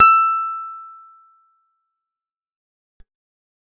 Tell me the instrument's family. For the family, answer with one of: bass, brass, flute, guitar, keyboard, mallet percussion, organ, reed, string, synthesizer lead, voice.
guitar